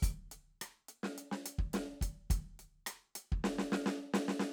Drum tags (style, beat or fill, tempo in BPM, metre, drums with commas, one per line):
rock
beat
105 BPM
4/4
closed hi-hat, open hi-hat, hi-hat pedal, snare, cross-stick, kick